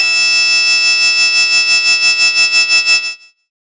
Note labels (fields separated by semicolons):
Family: bass; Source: synthesizer; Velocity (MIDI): 75; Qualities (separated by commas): bright, distorted